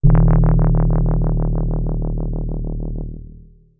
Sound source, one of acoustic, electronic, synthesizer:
electronic